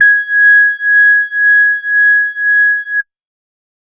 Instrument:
electronic organ